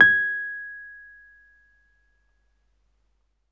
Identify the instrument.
electronic keyboard